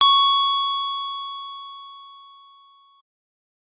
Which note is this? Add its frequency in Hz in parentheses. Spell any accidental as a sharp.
C#6 (1109 Hz)